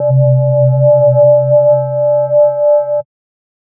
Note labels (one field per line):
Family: mallet percussion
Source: synthesizer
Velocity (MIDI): 25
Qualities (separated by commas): multiphonic, non-linear envelope